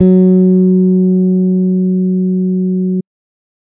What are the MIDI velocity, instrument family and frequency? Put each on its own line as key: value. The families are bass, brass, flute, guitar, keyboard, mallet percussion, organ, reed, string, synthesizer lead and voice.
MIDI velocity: 50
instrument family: bass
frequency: 185 Hz